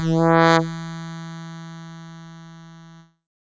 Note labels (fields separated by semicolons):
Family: keyboard; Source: synthesizer; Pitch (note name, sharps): E3; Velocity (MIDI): 50; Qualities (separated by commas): bright, distorted